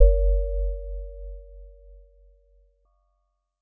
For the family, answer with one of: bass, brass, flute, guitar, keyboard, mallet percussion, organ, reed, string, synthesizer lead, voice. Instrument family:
mallet percussion